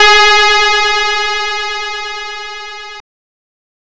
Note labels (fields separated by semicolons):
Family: guitar; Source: synthesizer; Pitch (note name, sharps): G#4; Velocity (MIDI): 75; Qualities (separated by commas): bright, distorted